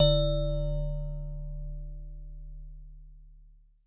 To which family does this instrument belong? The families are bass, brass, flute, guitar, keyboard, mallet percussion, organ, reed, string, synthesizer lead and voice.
mallet percussion